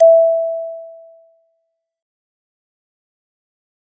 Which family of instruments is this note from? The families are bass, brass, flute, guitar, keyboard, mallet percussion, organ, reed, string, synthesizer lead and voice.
mallet percussion